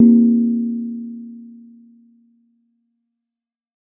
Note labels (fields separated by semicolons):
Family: mallet percussion; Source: acoustic; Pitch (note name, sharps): A#3; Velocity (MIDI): 100; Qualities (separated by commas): dark, reverb